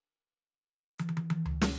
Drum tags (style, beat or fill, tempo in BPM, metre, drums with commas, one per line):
Afro-Cuban bembé
fill
122 BPM
4/4
crash, hi-hat pedal, snare, high tom, floor tom